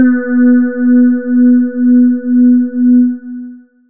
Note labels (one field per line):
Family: voice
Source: synthesizer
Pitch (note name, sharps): B3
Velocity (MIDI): 25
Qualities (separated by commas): dark, long release